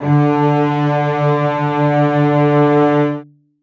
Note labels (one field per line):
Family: string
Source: acoustic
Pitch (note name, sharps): D3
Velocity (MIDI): 100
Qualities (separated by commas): reverb